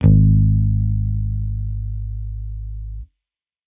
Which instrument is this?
electronic bass